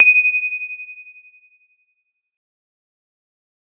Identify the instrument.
electronic keyboard